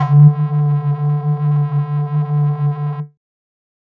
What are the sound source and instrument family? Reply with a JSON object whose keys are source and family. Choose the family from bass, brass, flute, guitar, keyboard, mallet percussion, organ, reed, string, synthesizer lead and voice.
{"source": "synthesizer", "family": "flute"}